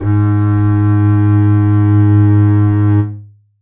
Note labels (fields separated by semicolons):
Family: string; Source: acoustic; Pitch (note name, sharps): G#2; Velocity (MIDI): 50; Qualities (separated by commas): reverb